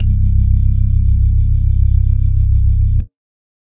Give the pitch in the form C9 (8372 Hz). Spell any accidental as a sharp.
C1 (32.7 Hz)